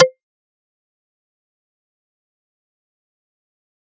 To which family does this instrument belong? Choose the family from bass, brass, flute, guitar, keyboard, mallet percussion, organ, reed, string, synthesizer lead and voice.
mallet percussion